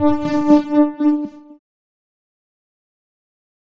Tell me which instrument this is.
electronic keyboard